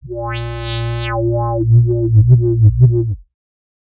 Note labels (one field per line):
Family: bass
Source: synthesizer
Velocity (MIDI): 75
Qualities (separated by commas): distorted, non-linear envelope